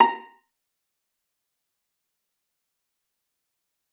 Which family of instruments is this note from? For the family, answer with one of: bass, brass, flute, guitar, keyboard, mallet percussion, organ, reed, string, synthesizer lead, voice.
string